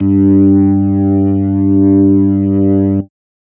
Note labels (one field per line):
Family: organ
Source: electronic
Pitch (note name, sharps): G2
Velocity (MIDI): 25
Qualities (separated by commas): distorted